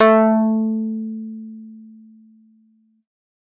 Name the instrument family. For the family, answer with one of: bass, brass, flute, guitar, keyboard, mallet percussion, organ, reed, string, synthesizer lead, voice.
keyboard